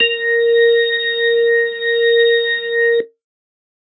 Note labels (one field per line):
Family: organ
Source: electronic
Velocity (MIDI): 127